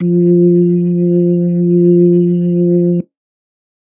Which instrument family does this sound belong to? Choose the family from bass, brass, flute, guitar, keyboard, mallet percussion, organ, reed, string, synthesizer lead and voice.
organ